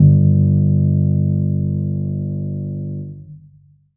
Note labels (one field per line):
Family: keyboard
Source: acoustic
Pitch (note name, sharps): G1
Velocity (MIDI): 50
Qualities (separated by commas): dark, long release, reverb